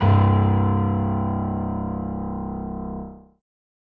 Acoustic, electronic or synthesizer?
acoustic